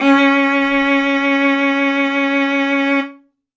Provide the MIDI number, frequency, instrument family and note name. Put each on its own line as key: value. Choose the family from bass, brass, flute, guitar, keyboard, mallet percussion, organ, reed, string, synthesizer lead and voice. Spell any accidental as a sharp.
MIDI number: 61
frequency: 277.2 Hz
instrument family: string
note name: C#4